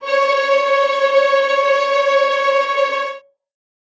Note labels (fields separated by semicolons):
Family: string; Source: acoustic; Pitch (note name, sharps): C#5; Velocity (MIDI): 25; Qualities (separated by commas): bright, non-linear envelope, reverb